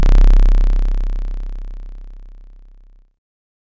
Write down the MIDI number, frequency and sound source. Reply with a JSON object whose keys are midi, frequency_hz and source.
{"midi": 24, "frequency_hz": 32.7, "source": "synthesizer"}